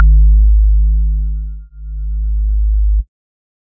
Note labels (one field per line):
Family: organ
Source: electronic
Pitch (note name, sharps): G#1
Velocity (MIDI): 127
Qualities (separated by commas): dark